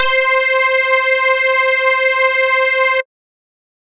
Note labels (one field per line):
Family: bass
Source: synthesizer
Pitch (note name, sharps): C5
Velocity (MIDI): 127